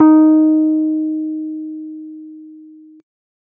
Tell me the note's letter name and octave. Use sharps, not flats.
D#4